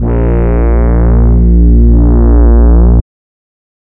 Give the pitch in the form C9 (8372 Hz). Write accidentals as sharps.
A#1 (58.27 Hz)